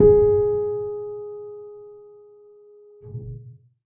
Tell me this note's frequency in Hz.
415.3 Hz